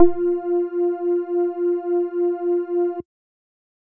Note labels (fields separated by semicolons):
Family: bass; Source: synthesizer; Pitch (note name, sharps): F4; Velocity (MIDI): 50